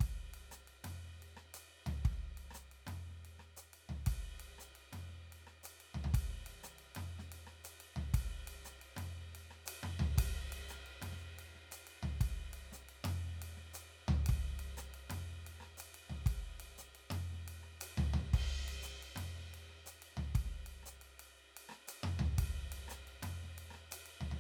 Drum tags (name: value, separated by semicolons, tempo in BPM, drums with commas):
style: Latin; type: beat; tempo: 118 BPM; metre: 4/4; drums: ride, hi-hat pedal, snare, cross-stick, mid tom, floor tom, kick